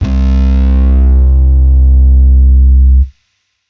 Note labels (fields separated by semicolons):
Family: bass; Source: electronic; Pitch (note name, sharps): C2; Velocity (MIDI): 25; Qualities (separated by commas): bright, distorted